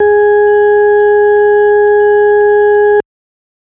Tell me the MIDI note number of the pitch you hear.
68